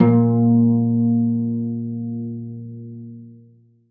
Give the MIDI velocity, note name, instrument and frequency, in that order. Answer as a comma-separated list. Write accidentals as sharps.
127, A#2, acoustic string instrument, 116.5 Hz